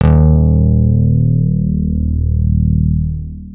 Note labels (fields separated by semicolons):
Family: guitar; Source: electronic; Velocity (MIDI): 100; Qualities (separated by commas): long release